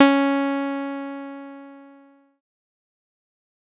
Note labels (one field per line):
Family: bass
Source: synthesizer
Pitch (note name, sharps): C#4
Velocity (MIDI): 50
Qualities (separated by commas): distorted, fast decay